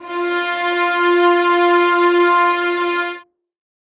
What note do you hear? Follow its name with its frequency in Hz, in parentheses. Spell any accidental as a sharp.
F4 (349.2 Hz)